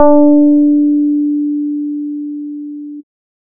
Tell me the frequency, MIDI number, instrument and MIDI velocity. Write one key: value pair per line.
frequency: 293.7 Hz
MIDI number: 62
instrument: synthesizer bass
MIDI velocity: 25